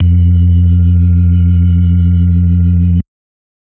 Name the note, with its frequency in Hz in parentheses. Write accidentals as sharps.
F2 (87.31 Hz)